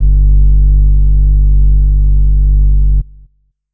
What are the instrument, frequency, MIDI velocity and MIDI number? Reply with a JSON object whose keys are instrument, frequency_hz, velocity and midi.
{"instrument": "acoustic flute", "frequency_hz": 49, "velocity": 25, "midi": 31}